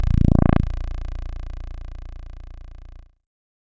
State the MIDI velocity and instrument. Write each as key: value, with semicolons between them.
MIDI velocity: 50; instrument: synthesizer keyboard